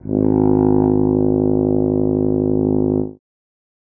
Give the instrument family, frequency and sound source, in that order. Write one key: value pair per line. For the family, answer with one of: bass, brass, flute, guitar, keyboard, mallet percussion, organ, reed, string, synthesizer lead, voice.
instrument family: brass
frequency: 51.91 Hz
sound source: acoustic